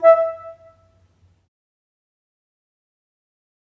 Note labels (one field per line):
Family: flute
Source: acoustic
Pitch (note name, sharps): E5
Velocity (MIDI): 75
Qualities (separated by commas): fast decay, percussive, reverb